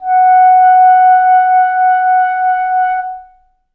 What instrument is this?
acoustic reed instrument